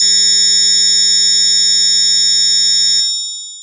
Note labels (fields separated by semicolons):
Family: mallet percussion; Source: electronic; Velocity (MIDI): 100; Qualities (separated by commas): long release